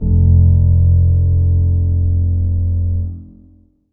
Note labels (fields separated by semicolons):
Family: keyboard; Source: acoustic; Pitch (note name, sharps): F1; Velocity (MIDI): 25; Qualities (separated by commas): long release, reverb